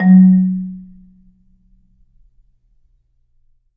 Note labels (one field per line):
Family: mallet percussion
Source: acoustic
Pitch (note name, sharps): F#3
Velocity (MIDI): 50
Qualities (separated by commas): reverb